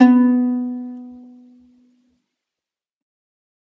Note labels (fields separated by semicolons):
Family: string; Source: acoustic; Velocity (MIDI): 25; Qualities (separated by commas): fast decay, reverb